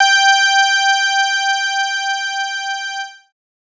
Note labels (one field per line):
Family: bass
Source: synthesizer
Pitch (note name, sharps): G5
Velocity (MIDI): 100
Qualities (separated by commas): bright, distorted